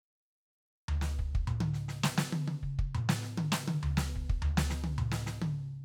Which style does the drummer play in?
pop